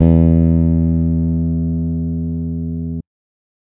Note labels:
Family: bass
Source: electronic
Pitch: E2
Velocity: 127

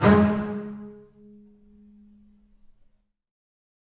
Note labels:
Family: string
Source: acoustic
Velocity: 127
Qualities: reverb

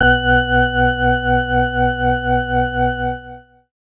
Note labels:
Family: organ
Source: electronic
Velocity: 25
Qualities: distorted

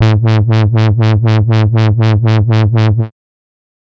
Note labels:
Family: bass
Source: synthesizer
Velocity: 100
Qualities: bright, distorted, tempo-synced

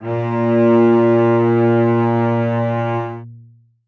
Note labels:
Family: string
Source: acoustic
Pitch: A#2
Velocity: 127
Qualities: long release, reverb

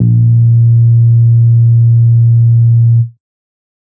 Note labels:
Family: bass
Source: synthesizer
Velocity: 75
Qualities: dark

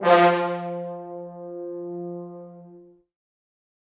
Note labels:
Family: brass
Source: acoustic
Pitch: F3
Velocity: 50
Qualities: bright, reverb

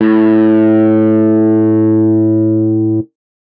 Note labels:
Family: guitar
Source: electronic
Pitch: A2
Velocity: 75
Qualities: distorted

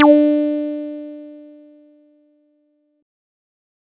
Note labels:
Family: bass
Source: synthesizer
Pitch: D4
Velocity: 100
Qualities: bright, distorted

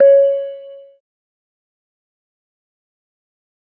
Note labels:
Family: organ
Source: electronic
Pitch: C#5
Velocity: 50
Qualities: fast decay

